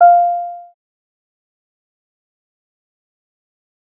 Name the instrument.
synthesizer bass